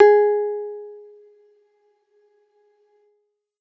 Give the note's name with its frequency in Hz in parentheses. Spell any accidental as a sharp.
G#4 (415.3 Hz)